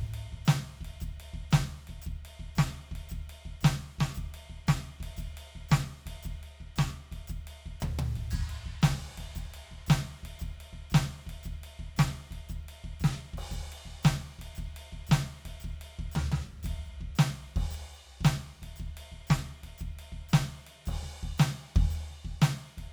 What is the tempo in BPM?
115 BPM